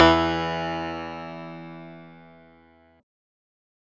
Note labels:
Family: synthesizer lead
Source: synthesizer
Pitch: E2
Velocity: 25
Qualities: bright, distorted

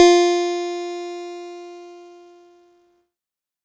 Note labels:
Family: keyboard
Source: electronic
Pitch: F4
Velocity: 25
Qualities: bright, distorted

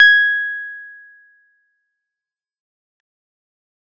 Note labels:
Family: keyboard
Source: electronic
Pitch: G#6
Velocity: 100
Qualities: fast decay

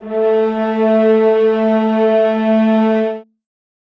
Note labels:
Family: string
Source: acoustic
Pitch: A3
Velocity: 25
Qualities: reverb

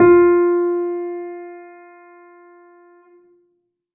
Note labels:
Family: keyboard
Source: acoustic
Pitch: F4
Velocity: 50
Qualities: dark, reverb

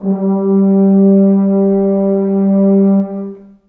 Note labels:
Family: brass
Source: acoustic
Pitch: G3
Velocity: 50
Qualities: dark, long release, reverb

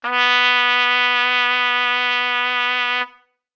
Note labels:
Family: brass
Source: acoustic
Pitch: B3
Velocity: 100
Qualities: bright

